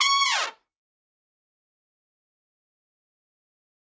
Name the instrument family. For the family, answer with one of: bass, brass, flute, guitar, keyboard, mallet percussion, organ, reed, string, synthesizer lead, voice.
brass